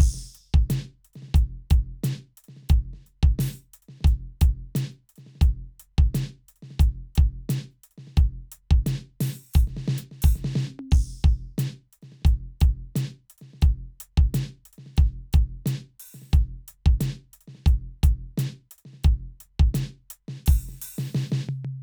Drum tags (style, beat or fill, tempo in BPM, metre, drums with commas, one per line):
rock
beat
88 BPM
4/4
crash, closed hi-hat, open hi-hat, hi-hat pedal, snare, high tom, floor tom, kick